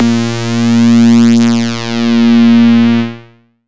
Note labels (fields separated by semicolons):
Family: bass; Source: synthesizer; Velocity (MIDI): 127; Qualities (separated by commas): bright, distorted